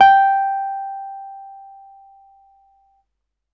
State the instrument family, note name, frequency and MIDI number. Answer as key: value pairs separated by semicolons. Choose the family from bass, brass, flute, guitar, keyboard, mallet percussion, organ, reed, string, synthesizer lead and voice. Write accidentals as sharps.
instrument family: keyboard; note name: G5; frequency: 784 Hz; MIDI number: 79